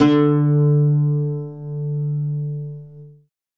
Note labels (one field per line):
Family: guitar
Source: acoustic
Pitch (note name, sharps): D3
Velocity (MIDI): 127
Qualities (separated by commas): reverb